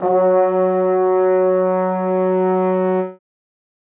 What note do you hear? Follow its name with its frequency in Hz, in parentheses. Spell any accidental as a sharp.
F#3 (185 Hz)